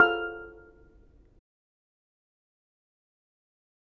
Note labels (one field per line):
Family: mallet percussion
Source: acoustic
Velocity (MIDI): 25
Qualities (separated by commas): fast decay, percussive, reverb